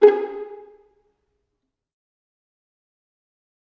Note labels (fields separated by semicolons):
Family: string; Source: acoustic; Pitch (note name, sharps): G#4; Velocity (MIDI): 127; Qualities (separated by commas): dark, fast decay, percussive, reverb